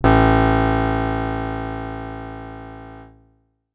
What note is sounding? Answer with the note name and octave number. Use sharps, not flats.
A1